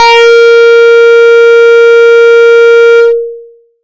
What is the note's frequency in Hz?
466.2 Hz